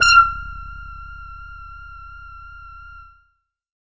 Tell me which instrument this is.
synthesizer bass